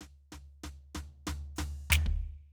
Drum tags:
funk
fill
95 BPM
4/4
hi-hat pedal, snare, floor tom, kick

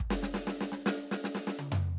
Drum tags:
rock
beat
120 BPM
4/4
snare, high tom, mid tom, kick

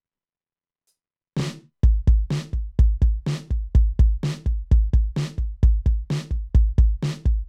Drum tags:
rock
beat
128 BPM
4/4
hi-hat pedal, snare, kick

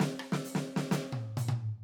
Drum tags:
Purdie shuffle
fill
130 BPM
4/4
hi-hat pedal, snare, cross-stick, high tom

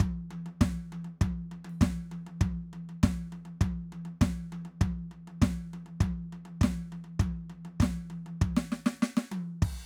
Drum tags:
rock
beat
100 BPM
4/4
crash, snare, high tom, kick

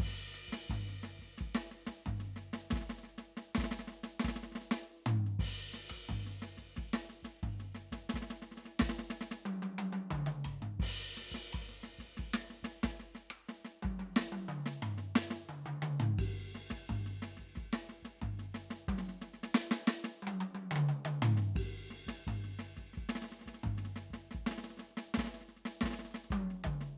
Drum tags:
samba
beat
89 BPM
4/4
crash, ride, hi-hat pedal, snare, cross-stick, high tom, mid tom, floor tom, kick

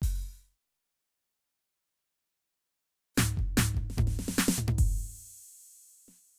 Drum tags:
hip-hop
fill
75 BPM
4/4
crash, open hi-hat, hi-hat pedal, snare, floor tom, kick

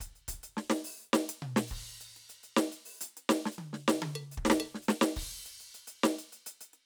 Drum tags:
rock
beat
140 BPM
4/4
crash, closed hi-hat, open hi-hat, hi-hat pedal, percussion, snare, cross-stick, high tom, mid tom, kick

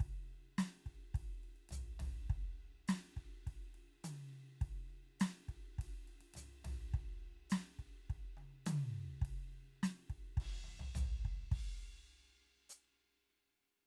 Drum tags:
Motown
beat
104 BPM
4/4
crash, ride, hi-hat pedal, snare, high tom, floor tom, kick

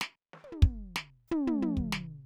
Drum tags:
funk rock
fill
92 BPM
4/4
hi-hat pedal, snare, high tom, floor tom, kick

